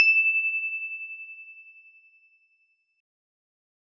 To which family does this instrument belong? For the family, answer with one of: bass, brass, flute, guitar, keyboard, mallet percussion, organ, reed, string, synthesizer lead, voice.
keyboard